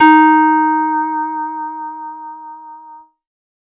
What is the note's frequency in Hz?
311.1 Hz